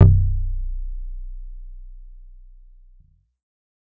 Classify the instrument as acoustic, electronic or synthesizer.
synthesizer